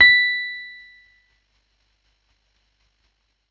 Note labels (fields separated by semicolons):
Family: keyboard; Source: electronic; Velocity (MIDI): 50; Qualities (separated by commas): distorted, tempo-synced